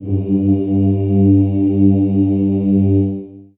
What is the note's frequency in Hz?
98 Hz